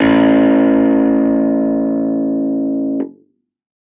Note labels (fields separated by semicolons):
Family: keyboard; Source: electronic; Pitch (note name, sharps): A1; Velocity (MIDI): 100; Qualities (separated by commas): distorted